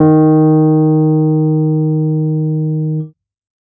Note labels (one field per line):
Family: keyboard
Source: electronic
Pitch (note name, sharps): D#3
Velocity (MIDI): 100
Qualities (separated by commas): dark